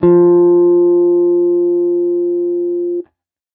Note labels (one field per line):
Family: guitar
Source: electronic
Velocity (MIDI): 100